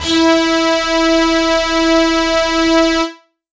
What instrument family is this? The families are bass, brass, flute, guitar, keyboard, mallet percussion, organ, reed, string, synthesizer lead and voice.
guitar